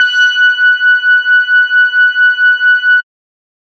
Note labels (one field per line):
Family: bass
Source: synthesizer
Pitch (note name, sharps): F#6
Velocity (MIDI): 127